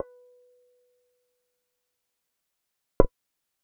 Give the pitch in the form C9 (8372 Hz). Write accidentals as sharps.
B4 (493.9 Hz)